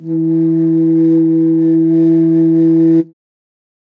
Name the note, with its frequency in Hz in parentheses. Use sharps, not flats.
E3 (164.8 Hz)